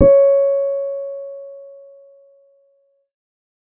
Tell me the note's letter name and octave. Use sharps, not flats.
C#5